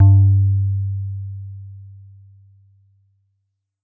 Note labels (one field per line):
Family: guitar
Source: synthesizer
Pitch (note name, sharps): G2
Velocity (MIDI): 50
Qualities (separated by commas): dark